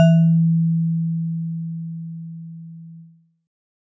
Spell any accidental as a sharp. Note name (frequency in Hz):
E3 (164.8 Hz)